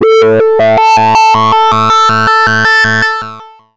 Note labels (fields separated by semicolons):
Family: bass; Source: synthesizer; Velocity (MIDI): 50; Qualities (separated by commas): distorted, long release, multiphonic, tempo-synced